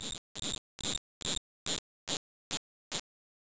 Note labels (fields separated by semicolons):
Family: voice; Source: synthesizer; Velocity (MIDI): 25; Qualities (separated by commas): distorted